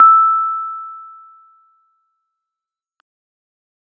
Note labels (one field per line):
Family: keyboard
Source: electronic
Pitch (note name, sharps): E6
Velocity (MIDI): 25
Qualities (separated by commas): fast decay